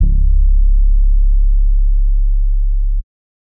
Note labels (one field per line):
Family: bass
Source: synthesizer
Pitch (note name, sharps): C#1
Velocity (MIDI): 75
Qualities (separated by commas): dark